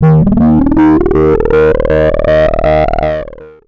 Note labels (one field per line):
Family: bass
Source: synthesizer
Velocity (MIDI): 127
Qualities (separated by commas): distorted, long release, multiphonic, tempo-synced